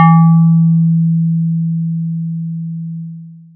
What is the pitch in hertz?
164.8 Hz